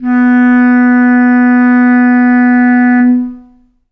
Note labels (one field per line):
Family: reed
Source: acoustic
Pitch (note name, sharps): B3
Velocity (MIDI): 25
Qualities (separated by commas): long release, reverb